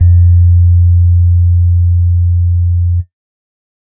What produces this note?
electronic keyboard